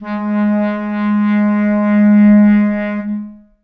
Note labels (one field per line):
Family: reed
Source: acoustic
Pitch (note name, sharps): G#3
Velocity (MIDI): 50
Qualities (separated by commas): reverb